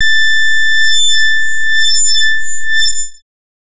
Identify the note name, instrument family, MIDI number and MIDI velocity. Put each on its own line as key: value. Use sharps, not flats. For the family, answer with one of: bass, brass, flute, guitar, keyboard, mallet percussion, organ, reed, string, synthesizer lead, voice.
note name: A6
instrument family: bass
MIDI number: 93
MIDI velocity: 75